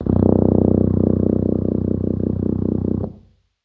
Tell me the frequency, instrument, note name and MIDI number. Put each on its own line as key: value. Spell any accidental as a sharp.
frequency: 30.87 Hz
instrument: acoustic brass instrument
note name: B0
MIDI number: 23